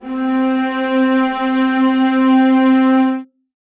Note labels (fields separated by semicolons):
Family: string; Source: acoustic; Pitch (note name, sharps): C4; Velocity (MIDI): 50; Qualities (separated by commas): reverb